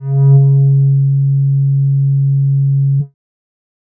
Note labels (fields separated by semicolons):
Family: bass; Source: synthesizer; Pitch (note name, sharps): C#3; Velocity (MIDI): 75; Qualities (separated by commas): dark